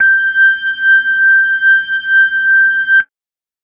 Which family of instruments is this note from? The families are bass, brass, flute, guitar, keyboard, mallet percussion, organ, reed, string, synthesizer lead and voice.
keyboard